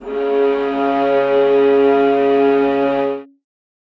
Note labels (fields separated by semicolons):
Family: string; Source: acoustic; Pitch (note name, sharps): C#3; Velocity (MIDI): 25; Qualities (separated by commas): reverb